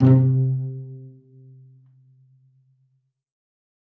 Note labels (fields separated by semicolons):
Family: string; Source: acoustic; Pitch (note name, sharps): C3; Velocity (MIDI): 75; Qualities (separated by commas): dark, reverb